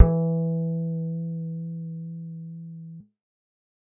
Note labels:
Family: bass; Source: synthesizer; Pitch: E3; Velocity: 75; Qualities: dark, reverb

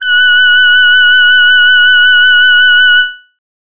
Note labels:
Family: voice; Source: synthesizer; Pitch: F#6; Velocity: 50

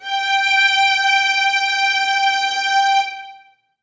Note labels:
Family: string; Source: acoustic; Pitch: G5; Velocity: 75; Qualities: bright, reverb

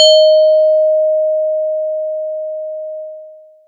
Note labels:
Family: mallet percussion; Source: electronic; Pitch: D#5; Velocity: 50; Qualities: long release, multiphonic

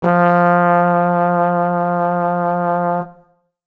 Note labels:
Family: brass; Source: acoustic; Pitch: F3; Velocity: 50

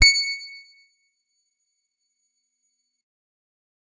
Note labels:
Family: guitar; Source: electronic; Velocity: 127; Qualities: bright, percussive

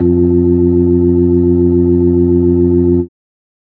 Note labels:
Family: organ; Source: electronic; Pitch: F2; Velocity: 127

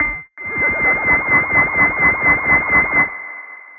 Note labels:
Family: bass; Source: synthesizer; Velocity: 127; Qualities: long release, reverb

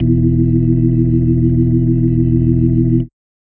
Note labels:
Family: organ; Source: electronic; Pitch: E1; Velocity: 75; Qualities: dark

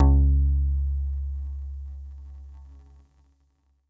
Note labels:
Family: guitar; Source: electronic; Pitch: C#2; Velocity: 127

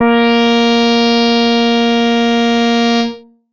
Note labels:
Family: bass; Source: synthesizer; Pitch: A#3; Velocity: 75; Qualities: distorted

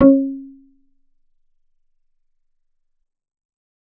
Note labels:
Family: bass; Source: synthesizer; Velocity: 25; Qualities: dark, percussive, reverb

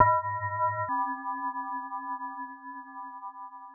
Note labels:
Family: mallet percussion; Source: synthesizer; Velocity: 100; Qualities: long release, multiphonic

